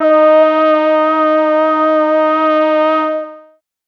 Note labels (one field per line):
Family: voice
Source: synthesizer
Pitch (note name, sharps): D#4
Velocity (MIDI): 127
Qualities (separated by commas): long release